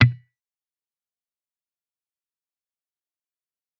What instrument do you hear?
electronic guitar